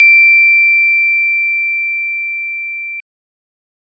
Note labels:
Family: organ; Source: electronic; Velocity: 50

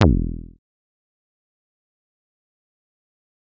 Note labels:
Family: bass; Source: synthesizer; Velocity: 100; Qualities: distorted, fast decay, percussive

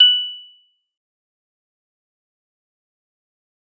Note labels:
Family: mallet percussion; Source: acoustic; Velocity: 75; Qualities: bright, fast decay, percussive

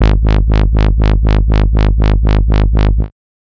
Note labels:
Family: bass; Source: synthesizer; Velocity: 25; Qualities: bright, distorted, tempo-synced

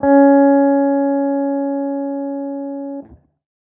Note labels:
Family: guitar; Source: electronic; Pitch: C#4; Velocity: 25; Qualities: non-linear envelope

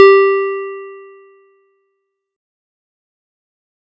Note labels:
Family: keyboard; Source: electronic; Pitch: G4; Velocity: 50; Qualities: fast decay

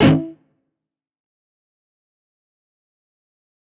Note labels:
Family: guitar; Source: electronic; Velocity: 50; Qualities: bright, distorted, fast decay, percussive

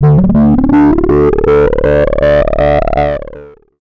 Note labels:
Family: bass; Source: synthesizer; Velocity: 100; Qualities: distorted, long release, multiphonic, tempo-synced

